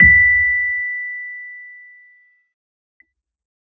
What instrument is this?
electronic keyboard